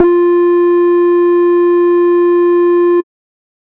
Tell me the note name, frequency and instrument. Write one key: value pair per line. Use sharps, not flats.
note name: F4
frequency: 349.2 Hz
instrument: synthesizer bass